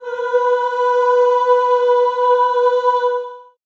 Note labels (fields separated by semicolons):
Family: voice; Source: acoustic; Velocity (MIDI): 25; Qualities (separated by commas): long release, reverb